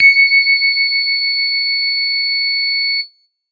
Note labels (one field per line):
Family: bass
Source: synthesizer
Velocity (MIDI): 127